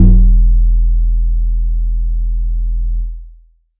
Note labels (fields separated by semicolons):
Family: mallet percussion; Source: acoustic; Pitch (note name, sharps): E1; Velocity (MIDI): 100; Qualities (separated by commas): long release